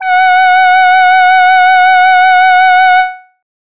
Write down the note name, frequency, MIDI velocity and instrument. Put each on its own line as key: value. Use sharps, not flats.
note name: F#5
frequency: 740 Hz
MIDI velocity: 25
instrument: synthesizer voice